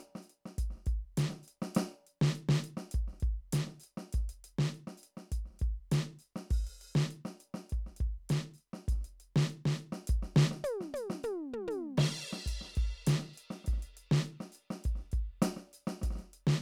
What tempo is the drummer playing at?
101 BPM